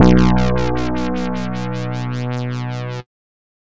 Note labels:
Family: bass; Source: synthesizer; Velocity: 127; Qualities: distorted

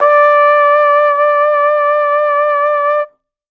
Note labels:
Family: brass; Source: acoustic; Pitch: D5; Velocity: 50

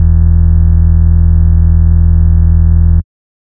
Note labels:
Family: bass; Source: synthesizer; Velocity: 75; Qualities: dark, distorted

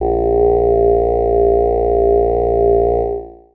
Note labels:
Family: voice; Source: synthesizer; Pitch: A#1; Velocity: 127

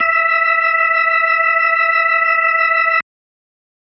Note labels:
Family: organ; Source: electronic; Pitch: E5; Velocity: 100

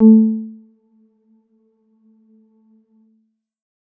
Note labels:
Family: keyboard; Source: electronic; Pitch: A3; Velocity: 100; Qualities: dark, percussive, reverb

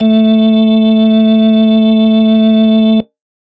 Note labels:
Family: organ; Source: electronic; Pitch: A3; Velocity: 127; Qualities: distorted

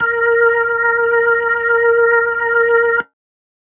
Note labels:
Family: organ; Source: electronic; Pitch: A#4; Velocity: 75

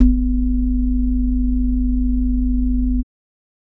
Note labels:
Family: organ; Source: electronic; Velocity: 50; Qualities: multiphonic

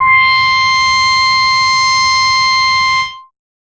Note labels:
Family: bass; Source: synthesizer; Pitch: C6; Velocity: 100; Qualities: bright, distorted

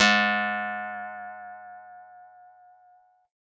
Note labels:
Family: guitar; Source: acoustic; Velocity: 100; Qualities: bright

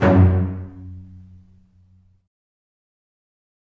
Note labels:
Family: string; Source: acoustic; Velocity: 127; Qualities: fast decay, reverb

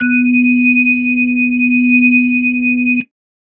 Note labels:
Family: organ; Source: electronic; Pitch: B3; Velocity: 50

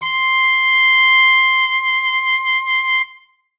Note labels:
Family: brass; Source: acoustic; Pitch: C6; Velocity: 25

